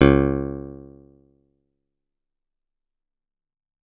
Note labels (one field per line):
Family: guitar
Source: acoustic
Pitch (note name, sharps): C#2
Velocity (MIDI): 127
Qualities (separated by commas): fast decay